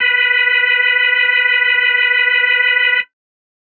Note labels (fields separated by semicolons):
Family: organ; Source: electronic; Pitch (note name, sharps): B4; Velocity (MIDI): 50; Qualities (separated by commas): distorted